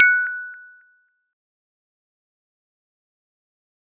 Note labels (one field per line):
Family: mallet percussion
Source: acoustic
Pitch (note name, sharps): F#6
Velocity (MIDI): 75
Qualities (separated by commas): fast decay, percussive